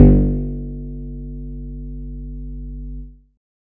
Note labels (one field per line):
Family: guitar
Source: synthesizer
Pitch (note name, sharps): G1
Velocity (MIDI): 127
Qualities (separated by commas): dark